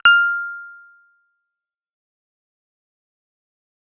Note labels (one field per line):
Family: bass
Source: synthesizer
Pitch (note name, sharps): F6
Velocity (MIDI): 127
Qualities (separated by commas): fast decay